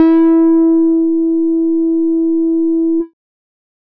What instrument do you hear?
synthesizer bass